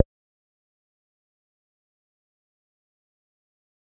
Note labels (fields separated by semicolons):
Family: bass; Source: synthesizer; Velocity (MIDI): 50; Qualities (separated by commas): fast decay, percussive